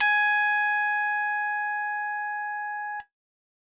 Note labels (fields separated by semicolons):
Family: keyboard; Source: electronic; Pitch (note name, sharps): G#5; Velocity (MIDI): 50